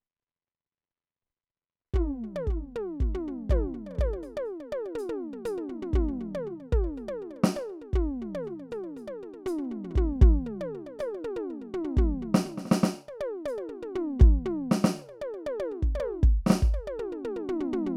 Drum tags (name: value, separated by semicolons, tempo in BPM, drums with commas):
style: rock; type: beat; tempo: 120 BPM; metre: 4/4; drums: hi-hat pedal, snare, high tom, mid tom, floor tom, kick